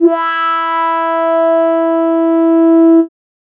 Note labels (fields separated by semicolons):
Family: keyboard; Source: synthesizer; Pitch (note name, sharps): E4; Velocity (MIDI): 75